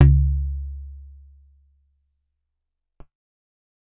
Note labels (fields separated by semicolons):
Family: guitar; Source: acoustic; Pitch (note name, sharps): C#2; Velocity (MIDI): 25; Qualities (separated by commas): dark